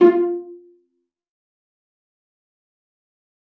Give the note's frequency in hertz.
349.2 Hz